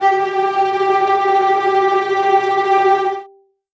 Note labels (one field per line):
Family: string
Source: acoustic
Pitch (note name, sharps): G4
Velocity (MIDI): 50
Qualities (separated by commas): bright, non-linear envelope, reverb